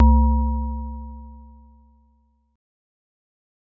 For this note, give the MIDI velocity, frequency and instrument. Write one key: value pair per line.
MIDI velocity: 50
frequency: 65.41 Hz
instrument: acoustic mallet percussion instrument